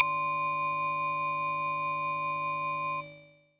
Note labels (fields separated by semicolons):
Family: bass; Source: synthesizer; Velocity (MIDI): 75; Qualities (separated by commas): bright, multiphonic